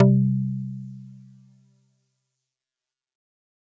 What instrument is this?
acoustic mallet percussion instrument